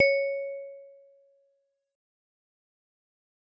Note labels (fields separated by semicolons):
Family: mallet percussion; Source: acoustic; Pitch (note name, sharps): C#5; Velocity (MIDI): 75; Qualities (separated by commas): fast decay